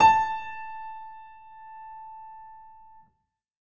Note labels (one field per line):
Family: keyboard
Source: acoustic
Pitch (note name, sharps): A5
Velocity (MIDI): 127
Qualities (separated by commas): reverb